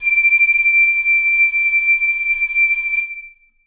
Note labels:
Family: reed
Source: acoustic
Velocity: 50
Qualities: reverb

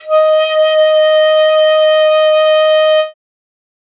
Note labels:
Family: flute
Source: acoustic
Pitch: D#5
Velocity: 75

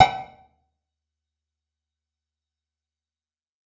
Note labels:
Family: guitar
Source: electronic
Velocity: 50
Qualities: fast decay, percussive, reverb

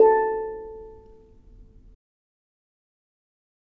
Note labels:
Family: mallet percussion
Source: acoustic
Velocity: 50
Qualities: fast decay, reverb

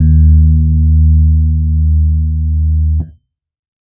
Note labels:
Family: keyboard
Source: electronic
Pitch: D#2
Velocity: 50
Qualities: dark

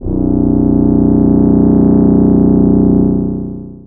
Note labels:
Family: voice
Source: synthesizer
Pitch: B0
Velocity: 100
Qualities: distorted, long release

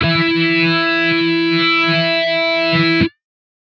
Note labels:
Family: guitar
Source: electronic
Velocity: 50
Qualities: bright, distorted

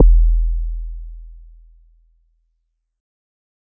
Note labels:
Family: mallet percussion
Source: acoustic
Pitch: E1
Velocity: 50

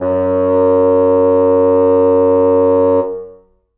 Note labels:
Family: reed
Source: acoustic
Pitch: F#2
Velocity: 75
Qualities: reverb

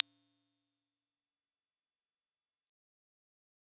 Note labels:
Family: mallet percussion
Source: acoustic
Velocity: 50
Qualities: bright, fast decay

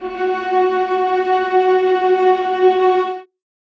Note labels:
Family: string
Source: acoustic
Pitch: F#4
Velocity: 50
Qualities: bright, non-linear envelope, reverb

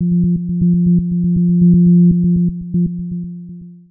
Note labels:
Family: synthesizer lead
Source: synthesizer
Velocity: 25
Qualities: dark, long release, tempo-synced

